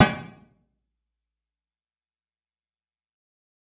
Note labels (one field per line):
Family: guitar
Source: electronic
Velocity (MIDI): 50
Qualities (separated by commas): fast decay, percussive, reverb